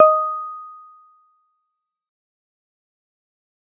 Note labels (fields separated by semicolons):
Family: guitar; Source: synthesizer; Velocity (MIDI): 50; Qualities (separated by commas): fast decay